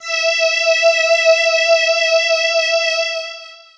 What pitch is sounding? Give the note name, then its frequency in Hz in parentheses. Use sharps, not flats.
E5 (659.3 Hz)